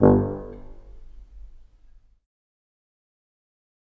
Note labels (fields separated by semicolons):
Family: reed; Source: acoustic; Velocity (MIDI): 25; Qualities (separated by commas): fast decay, reverb